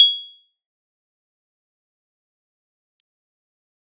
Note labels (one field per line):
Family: keyboard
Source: electronic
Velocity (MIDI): 100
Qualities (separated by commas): bright, fast decay, percussive